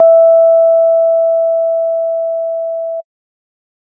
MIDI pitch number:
76